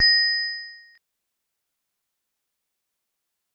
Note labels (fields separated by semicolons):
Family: mallet percussion; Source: acoustic; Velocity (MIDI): 25; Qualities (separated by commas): bright, fast decay